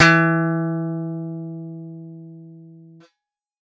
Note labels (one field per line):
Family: guitar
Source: synthesizer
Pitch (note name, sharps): E3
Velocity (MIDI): 100